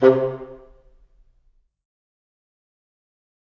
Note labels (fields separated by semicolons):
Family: reed; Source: acoustic; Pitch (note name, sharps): C3; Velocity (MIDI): 25; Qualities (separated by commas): fast decay, percussive, reverb